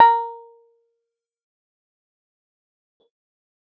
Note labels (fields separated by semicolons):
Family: keyboard; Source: electronic; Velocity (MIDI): 50; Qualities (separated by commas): fast decay, percussive